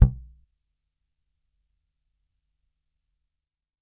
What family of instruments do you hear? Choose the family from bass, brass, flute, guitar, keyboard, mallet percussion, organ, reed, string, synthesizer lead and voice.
bass